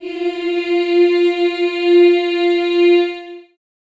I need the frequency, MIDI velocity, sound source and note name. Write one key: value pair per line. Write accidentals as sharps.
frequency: 349.2 Hz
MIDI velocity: 100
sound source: acoustic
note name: F4